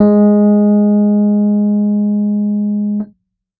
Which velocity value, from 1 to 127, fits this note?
100